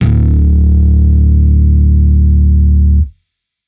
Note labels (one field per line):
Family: bass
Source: electronic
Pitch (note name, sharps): D1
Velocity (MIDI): 75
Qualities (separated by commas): distorted